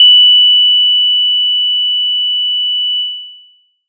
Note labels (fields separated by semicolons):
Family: mallet percussion; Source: acoustic; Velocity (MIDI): 25; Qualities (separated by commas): bright, long release